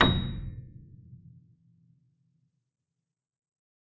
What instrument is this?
acoustic keyboard